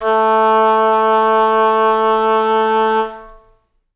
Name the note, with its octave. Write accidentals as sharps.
A3